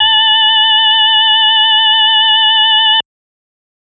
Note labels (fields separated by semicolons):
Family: organ; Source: electronic; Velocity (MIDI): 50; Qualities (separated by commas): multiphonic